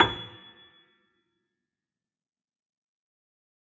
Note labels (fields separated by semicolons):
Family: keyboard; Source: acoustic; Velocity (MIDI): 50; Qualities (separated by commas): fast decay, percussive, reverb